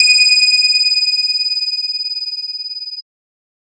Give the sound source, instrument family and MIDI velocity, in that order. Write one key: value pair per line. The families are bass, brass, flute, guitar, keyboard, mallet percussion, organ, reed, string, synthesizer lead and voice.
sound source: synthesizer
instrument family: bass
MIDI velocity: 75